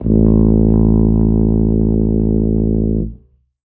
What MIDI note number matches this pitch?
33